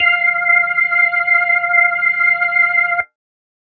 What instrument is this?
electronic organ